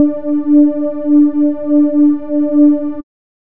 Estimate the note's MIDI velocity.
75